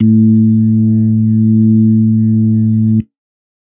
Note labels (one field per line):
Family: organ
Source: electronic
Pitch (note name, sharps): A2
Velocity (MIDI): 100